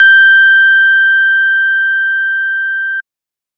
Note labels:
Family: organ; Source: electronic; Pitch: G6; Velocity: 127

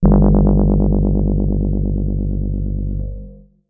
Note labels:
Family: keyboard; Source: electronic; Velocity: 50; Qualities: dark, distorted

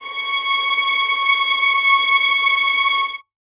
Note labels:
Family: string; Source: acoustic; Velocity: 50; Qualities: reverb

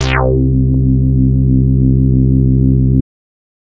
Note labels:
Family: bass; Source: synthesizer; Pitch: C2; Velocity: 100; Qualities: distorted

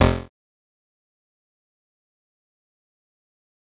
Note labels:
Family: bass; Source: synthesizer; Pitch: F1; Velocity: 75; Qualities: bright, distorted, fast decay, percussive

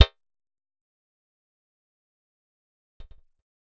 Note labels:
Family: bass; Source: synthesizer; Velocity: 100; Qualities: fast decay, percussive

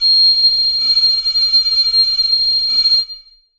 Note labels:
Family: reed; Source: acoustic; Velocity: 25; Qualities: bright, reverb

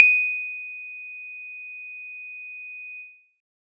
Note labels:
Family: guitar; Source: synthesizer; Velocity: 75

